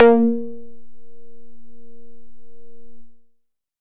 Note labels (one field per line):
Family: bass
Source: synthesizer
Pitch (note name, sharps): A#3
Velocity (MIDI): 25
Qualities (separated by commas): distorted